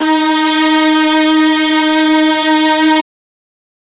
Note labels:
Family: string; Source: electronic; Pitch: D#4; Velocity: 127; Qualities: distorted, reverb

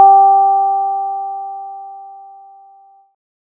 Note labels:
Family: bass; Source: synthesizer; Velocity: 25

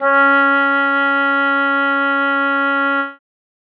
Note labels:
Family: reed; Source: acoustic; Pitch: C#4; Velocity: 75

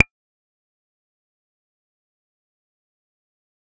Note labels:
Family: bass; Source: synthesizer; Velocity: 75; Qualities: fast decay, percussive

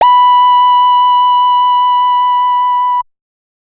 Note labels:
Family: bass; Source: synthesizer; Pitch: B5; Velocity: 25; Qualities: distorted

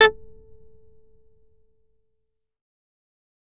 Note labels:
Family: bass; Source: synthesizer; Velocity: 50; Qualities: distorted, fast decay, percussive

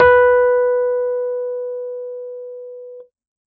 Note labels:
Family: keyboard; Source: electronic; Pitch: B4; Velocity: 127

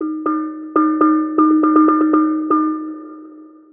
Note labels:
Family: mallet percussion; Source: synthesizer; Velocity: 50; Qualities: long release, multiphonic, percussive, tempo-synced

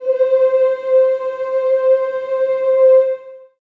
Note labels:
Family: voice; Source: acoustic; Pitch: C5; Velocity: 100; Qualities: long release, reverb

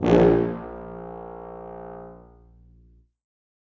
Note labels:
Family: brass; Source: acoustic; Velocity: 25; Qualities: bright, reverb

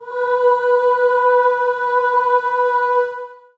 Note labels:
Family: voice; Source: acoustic; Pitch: B4; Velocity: 25; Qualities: reverb

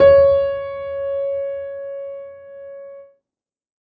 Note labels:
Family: keyboard; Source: acoustic; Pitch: C#5; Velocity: 75; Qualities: reverb

